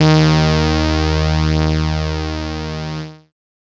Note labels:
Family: bass; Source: synthesizer; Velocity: 75; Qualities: bright, distorted

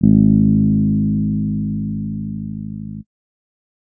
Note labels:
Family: keyboard; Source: electronic; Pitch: G#1; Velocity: 25; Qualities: dark

